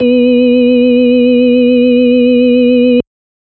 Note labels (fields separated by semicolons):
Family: organ; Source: electronic; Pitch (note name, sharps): B3; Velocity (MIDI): 127